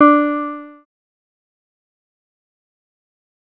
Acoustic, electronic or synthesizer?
synthesizer